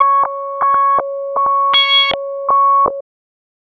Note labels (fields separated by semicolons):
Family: bass; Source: synthesizer; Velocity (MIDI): 75; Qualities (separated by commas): tempo-synced